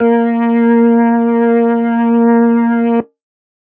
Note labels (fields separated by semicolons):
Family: organ; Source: electronic; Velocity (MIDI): 50; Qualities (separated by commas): distorted